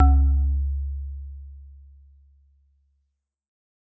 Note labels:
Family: mallet percussion; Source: acoustic; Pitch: C#2; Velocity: 100; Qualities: dark, reverb

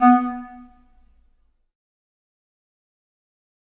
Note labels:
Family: reed; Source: acoustic; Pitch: B3; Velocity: 25; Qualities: fast decay, percussive, reverb

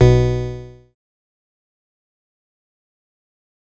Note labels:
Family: bass; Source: synthesizer; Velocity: 75; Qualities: bright, distorted, fast decay

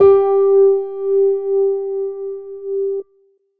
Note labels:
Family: keyboard; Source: electronic; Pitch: G4; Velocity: 50; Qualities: dark

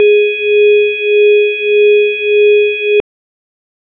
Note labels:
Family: organ; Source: electronic; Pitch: G#4; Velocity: 100

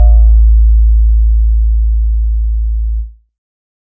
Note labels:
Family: synthesizer lead; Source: synthesizer; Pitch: A1; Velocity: 25

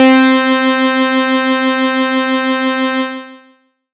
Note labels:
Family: bass; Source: synthesizer; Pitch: C4; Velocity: 127; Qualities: bright, distorted, long release

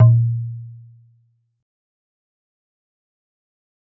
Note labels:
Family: mallet percussion; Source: acoustic; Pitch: A#2; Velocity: 50; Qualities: fast decay

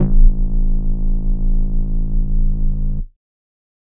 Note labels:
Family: flute; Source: synthesizer; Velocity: 100; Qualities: distorted

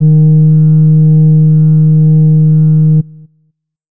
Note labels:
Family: flute; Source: acoustic; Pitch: D#3; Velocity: 75; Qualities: dark

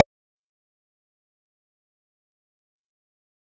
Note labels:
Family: bass; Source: synthesizer; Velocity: 50; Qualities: fast decay, percussive

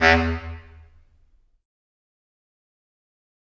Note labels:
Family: reed; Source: acoustic; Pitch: E2; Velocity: 127; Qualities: fast decay, percussive, reverb

